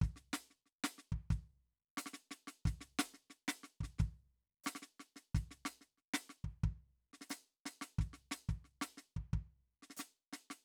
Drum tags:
folk rock
beat
90 BPM
4/4
hi-hat pedal, snare, kick

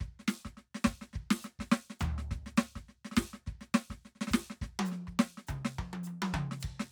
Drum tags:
New Orleans shuffle
beat
104 BPM
4/4
hi-hat pedal, percussion, snare, cross-stick, high tom, mid tom, floor tom, kick

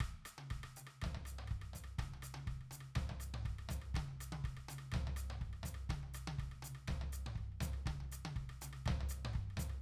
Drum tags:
Latin
beat
122 BPM
4/4
hi-hat pedal, cross-stick, high tom, mid tom, floor tom, kick

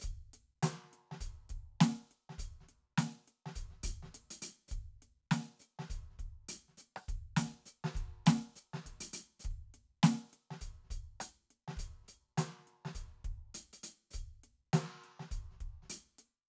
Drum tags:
New Orleans funk
beat
102 BPM
4/4
closed hi-hat, open hi-hat, hi-hat pedal, snare, cross-stick, kick

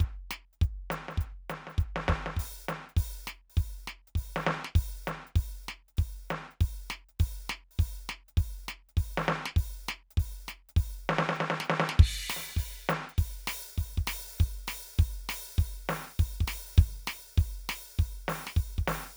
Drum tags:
rockabilly
beat
200 BPM
4/4
crash, closed hi-hat, open hi-hat, hi-hat pedal, snare, kick

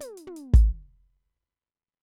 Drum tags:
chacarera
beat
118 BPM
4/4
closed hi-hat, high tom, floor tom, kick

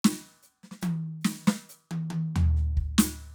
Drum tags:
half-time rock
fill
140 BPM
4/4
closed hi-hat, hi-hat pedal, snare, high tom, floor tom, kick

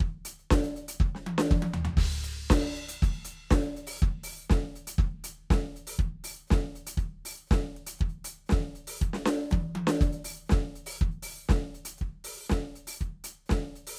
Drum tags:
disco
beat
120 BPM
4/4
crash, closed hi-hat, open hi-hat, hi-hat pedal, snare, high tom, floor tom, kick

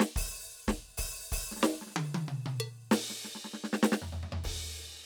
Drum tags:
New Orleans funk
fill
93 BPM
4/4
ride, open hi-hat, percussion, snare, high tom, mid tom, floor tom, kick

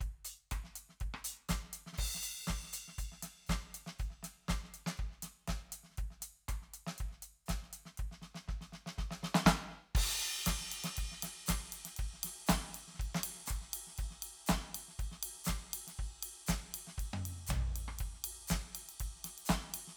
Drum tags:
disco
beat
120 BPM
4/4
crash, ride, closed hi-hat, hi-hat pedal, snare, cross-stick, high tom, floor tom, kick

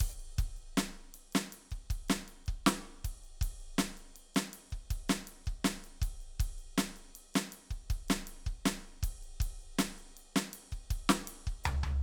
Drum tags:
funk
beat
80 BPM
4/4
ride, hi-hat pedal, snare, floor tom, kick

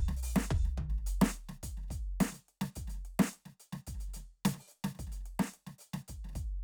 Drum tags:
ijexá
beat
108 BPM
4/4
closed hi-hat, open hi-hat, hi-hat pedal, snare, floor tom, kick

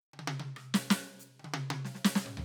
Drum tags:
soul
fill
98 BPM
4/4
hi-hat pedal, snare, cross-stick, high tom, mid tom, floor tom

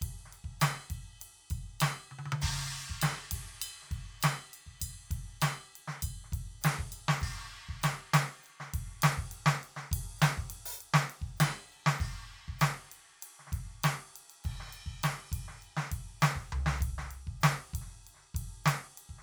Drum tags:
funk
beat
100 BPM
4/4
crash, ride, ride bell, open hi-hat, hi-hat pedal, snare, high tom, floor tom, kick

